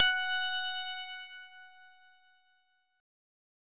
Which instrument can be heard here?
synthesizer lead